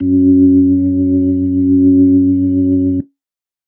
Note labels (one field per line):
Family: organ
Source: electronic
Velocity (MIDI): 75